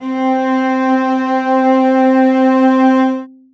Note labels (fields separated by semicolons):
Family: string; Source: acoustic; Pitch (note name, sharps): C4; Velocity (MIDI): 75; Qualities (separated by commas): reverb